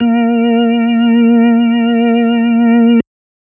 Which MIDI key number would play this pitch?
58